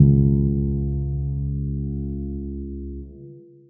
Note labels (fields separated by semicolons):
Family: keyboard; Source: acoustic; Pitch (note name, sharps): C#2; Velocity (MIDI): 25; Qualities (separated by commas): dark, long release, reverb